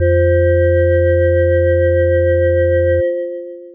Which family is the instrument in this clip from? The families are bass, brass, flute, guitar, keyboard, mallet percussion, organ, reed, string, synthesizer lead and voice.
mallet percussion